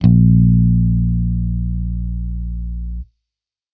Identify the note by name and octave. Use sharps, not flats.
A#1